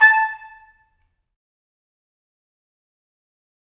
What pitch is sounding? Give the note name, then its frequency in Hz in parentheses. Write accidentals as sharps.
A5 (880 Hz)